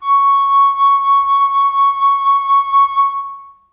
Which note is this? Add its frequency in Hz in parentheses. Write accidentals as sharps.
C#6 (1109 Hz)